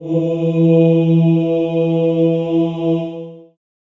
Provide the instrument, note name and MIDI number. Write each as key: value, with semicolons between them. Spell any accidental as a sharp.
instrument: acoustic voice; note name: E3; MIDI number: 52